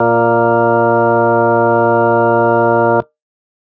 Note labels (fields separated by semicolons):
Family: organ; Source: electronic; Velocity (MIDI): 75